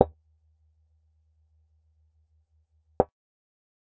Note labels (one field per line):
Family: bass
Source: synthesizer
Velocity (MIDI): 50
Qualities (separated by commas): percussive